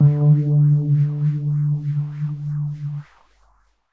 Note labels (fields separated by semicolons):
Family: keyboard; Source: electronic; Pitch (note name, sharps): D3; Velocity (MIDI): 25; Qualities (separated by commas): dark, non-linear envelope